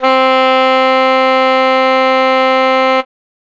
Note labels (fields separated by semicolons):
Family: reed; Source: acoustic; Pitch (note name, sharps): C4; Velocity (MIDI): 50